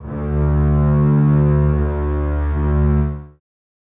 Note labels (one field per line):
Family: string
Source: acoustic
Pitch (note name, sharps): D2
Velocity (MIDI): 100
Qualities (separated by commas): reverb